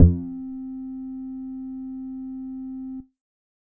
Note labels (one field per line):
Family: bass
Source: synthesizer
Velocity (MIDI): 25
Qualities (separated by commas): distorted